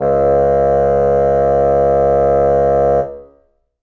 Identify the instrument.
acoustic reed instrument